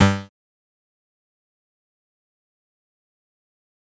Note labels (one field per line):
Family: bass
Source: synthesizer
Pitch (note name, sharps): G2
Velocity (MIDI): 75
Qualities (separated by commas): bright, distorted, fast decay, percussive